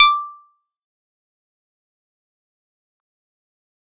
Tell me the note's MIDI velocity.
127